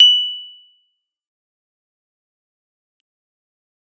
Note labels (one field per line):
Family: keyboard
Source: electronic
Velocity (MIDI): 75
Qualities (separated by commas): bright, fast decay, percussive